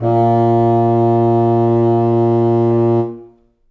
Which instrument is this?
acoustic reed instrument